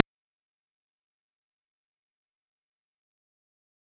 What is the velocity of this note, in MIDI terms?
100